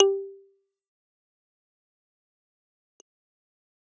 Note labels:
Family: keyboard; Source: electronic; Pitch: G4; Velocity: 75; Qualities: fast decay, percussive

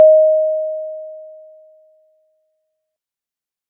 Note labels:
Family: mallet percussion; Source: acoustic; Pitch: D#5; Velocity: 50; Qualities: bright

